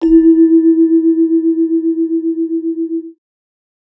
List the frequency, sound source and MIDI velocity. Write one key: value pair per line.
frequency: 329.6 Hz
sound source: acoustic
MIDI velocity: 25